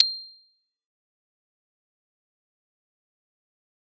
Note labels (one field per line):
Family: mallet percussion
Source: acoustic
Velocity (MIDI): 25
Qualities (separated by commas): bright, fast decay, percussive